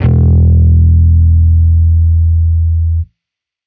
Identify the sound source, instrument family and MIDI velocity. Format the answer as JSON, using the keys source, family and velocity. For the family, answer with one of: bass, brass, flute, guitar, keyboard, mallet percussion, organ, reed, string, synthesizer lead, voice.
{"source": "electronic", "family": "bass", "velocity": 75}